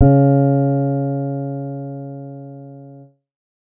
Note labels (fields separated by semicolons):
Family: keyboard; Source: synthesizer; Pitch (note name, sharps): C#3; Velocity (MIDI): 25; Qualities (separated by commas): dark